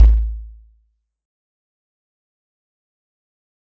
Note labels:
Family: mallet percussion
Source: acoustic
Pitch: A1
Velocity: 75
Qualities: fast decay, percussive

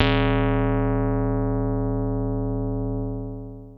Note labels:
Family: keyboard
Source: electronic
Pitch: D#1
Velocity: 25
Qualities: distorted, long release

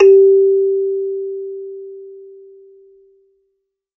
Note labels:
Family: mallet percussion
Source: acoustic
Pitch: G4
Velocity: 50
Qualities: reverb

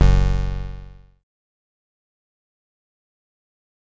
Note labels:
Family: bass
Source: synthesizer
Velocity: 25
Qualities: bright, distorted, fast decay

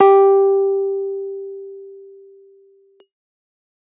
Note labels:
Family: keyboard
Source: electronic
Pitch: G4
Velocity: 100

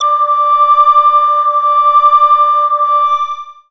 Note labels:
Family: bass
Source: synthesizer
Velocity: 50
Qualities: distorted, long release, multiphonic

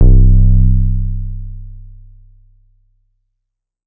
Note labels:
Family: bass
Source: synthesizer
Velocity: 25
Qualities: dark

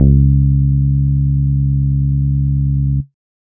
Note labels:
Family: bass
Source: synthesizer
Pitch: C#2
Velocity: 50

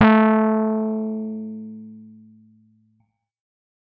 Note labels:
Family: keyboard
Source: electronic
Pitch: A3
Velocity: 127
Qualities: distorted

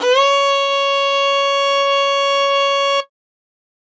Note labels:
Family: string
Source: acoustic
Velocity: 127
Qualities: bright

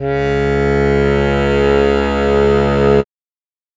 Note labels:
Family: keyboard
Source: acoustic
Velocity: 75

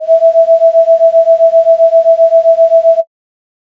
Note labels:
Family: flute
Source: synthesizer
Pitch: E5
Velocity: 127

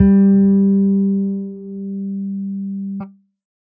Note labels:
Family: bass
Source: electronic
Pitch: G3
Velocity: 75

